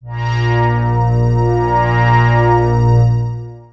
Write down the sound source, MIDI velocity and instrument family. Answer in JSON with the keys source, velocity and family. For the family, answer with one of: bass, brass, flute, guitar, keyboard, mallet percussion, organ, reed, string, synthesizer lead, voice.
{"source": "synthesizer", "velocity": 75, "family": "synthesizer lead"}